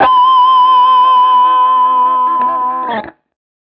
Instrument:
electronic guitar